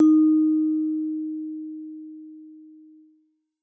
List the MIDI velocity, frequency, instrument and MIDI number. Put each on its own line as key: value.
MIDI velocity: 100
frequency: 311.1 Hz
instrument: acoustic mallet percussion instrument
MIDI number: 63